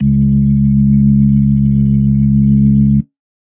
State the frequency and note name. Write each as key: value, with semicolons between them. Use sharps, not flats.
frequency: 69.3 Hz; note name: C#2